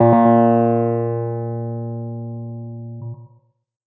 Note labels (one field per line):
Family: keyboard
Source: electronic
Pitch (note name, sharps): A#2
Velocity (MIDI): 100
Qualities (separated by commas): dark, distorted, tempo-synced